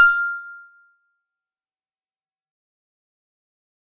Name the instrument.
acoustic mallet percussion instrument